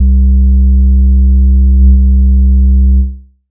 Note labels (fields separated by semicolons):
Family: bass; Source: synthesizer; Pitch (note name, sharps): C2; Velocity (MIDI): 50; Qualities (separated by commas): dark